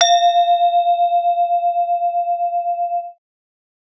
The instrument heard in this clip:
acoustic mallet percussion instrument